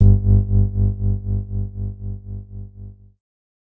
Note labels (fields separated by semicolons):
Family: keyboard; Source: electronic; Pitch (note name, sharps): G1; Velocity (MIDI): 25; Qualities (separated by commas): dark